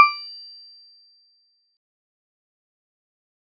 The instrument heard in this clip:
acoustic mallet percussion instrument